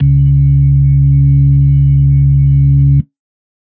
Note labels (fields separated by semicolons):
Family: organ; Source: electronic; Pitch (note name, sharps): C#2; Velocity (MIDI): 25; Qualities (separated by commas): dark